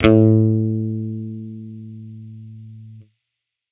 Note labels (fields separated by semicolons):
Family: bass; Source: electronic; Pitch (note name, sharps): A2; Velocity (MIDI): 75